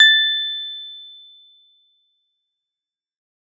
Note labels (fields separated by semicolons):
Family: guitar; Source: synthesizer; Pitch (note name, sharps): A6; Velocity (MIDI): 100; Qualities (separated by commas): bright, fast decay